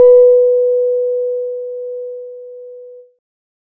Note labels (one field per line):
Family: keyboard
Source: electronic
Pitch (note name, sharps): B4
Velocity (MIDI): 25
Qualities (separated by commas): dark